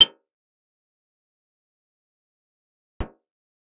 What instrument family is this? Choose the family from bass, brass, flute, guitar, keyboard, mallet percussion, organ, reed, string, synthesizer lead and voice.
guitar